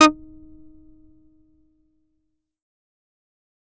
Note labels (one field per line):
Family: bass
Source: synthesizer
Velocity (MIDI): 50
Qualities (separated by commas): distorted, fast decay, percussive